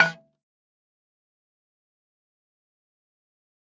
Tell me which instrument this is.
acoustic mallet percussion instrument